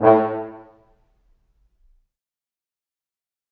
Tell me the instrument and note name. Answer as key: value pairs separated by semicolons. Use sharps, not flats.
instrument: acoustic brass instrument; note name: A2